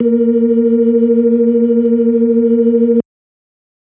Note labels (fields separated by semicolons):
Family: organ; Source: electronic; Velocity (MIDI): 25; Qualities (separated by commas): dark